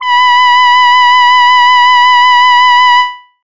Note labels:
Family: voice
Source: synthesizer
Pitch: B5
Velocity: 25

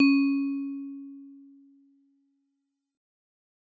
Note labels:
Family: mallet percussion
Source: acoustic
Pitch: C#4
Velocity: 100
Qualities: fast decay

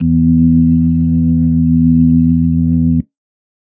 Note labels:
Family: organ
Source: electronic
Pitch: E2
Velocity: 100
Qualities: dark

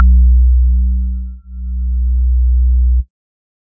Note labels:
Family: organ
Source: electronic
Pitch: B1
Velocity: 50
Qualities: dark

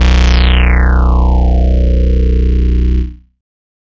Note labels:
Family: bass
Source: synthesizer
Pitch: B0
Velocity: 100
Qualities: bright, distorted, non-linear envelope

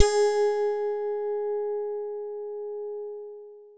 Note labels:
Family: guitar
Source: synthesizer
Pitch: G#4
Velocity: 100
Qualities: bright, long release

